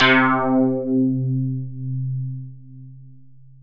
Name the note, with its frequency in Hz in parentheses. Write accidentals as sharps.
C3 (130.8 Hz)